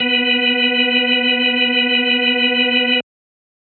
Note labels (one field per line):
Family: organ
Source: electronic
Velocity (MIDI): 25